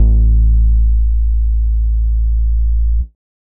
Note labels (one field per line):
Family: bass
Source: synthesizer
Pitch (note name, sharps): A1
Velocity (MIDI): 50